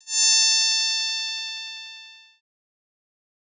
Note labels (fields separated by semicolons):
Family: bass; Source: synthesizer; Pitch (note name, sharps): A5; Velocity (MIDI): 25; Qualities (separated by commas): bright, distorted, fast decay